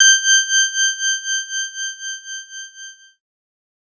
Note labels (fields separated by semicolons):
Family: keyboard; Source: electronic; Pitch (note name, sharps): G6; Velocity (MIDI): 50; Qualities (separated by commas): bright